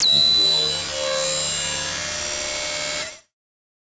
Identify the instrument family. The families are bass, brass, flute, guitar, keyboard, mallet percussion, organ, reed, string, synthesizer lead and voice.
synthesizer lead